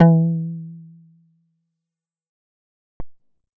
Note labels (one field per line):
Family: bass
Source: synthesizer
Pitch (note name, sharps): E3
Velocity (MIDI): 100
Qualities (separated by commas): fast decay